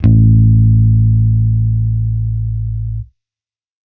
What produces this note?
electronic bass